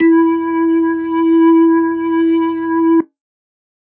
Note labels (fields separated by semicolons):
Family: organ; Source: electronic; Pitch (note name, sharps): E4; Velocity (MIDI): 25; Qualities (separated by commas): distorted